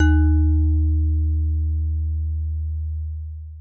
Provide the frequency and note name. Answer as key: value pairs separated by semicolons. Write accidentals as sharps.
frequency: 77.78 Hz; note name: D#2